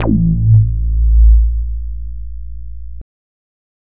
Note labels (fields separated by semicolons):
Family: bass; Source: synthesizer; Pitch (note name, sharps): A1; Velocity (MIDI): 25; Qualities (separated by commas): distorted